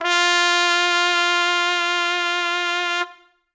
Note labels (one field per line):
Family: brass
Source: acoustic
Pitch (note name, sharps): F4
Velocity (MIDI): 127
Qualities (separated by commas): bright